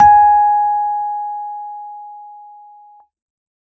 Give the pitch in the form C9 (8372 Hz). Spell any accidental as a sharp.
G#5 (830.6 Hz)